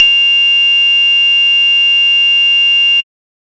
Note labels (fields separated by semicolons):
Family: bass; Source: synthesizer; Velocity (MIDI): 75; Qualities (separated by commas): bright, distorted, tempo-synced